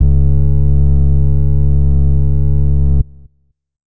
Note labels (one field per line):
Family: flute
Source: acoustic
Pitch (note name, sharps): C#2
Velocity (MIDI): 25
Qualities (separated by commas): dark